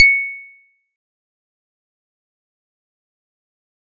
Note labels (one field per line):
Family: mallet percussion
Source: acoustic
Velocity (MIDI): 25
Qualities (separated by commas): fast decay, percussive